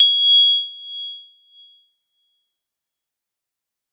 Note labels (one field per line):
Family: mallet percussion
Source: acoustic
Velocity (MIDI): 127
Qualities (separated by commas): bright, fast decay, non-linear envelope